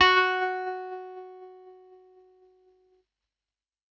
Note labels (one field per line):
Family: keyboard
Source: electronic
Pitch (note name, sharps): F#4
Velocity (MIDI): 127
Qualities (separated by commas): distorted, tempo-synced